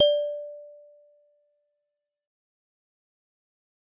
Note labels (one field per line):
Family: mallet percussion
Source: acoustic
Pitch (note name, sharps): D5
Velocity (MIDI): 75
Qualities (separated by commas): fast decay, percussive